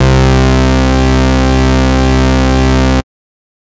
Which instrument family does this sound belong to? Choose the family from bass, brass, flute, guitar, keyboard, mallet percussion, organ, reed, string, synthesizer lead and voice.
bass